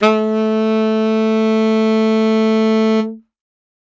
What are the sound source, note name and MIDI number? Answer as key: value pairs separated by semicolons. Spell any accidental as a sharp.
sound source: acoustic; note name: A3; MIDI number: 57